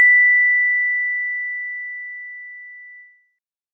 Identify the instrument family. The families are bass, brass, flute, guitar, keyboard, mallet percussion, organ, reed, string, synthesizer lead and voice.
mallet percussion